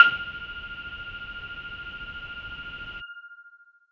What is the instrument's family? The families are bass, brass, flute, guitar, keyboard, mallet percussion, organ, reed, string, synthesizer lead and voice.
voice